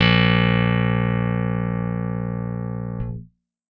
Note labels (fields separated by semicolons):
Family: guitar; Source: electronic; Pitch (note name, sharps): A#1; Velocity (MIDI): 100; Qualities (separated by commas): reverb